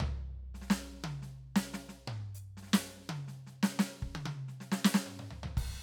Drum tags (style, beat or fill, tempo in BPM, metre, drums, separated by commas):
rock, fill, 86 BPM, 4/4, crash, hi-hat pedal, snare, high tom, mid tom, floor tom, kick